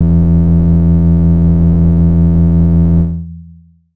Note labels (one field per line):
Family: keyboard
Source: electronic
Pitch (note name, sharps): E2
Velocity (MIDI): 75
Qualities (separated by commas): distorted, long release